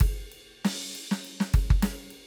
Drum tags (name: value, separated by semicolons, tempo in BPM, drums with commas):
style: rock; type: beat; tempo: 100 BPM; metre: 4/4; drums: ride, snare, kick